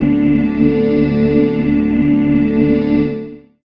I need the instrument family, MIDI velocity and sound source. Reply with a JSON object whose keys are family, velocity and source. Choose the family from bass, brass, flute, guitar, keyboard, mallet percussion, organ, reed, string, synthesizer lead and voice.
{"family": "organ", "velocity": 50, "source": "electronic"}